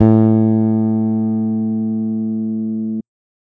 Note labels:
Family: bass; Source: electronic; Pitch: A2; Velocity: 127

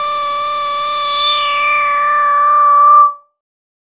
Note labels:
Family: bass; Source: synthesizer; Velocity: 50; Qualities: bright, distorted, non-linear envelope

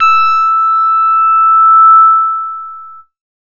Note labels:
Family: bass; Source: synthesizer; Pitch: E6; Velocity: 75; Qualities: distorted

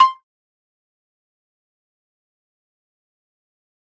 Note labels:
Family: mallet percussion; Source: acoustic; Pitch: C6; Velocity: 127; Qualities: fast decay, percussive, reverb

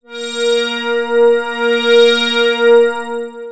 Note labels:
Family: synthesizer lead; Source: synthesizer; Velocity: 100; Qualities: bright, long release, non-linear envelope

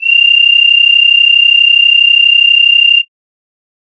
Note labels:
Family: flute; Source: synthesizer; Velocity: 25; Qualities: bright

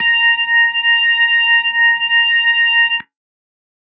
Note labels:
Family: organ; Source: electronic; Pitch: A#5; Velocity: 100

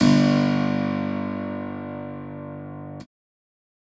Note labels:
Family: keyboard; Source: electronic; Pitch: G1; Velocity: 127; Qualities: bright

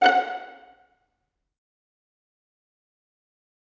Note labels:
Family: string; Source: acoustic; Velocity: 127; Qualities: fast decay, percussive, reverb

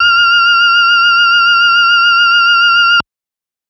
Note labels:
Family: organ; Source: electronic; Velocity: 75; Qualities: bright, multiphonic

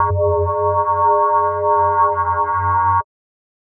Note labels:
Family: mallet percussion; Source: electronic; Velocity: 75; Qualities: multiphonic, non-linear envelope

